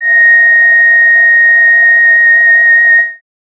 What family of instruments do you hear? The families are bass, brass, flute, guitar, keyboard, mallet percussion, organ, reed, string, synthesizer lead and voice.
voice